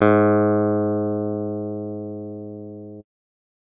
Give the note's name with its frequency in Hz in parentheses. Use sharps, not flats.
G#2 (103.8 Hz)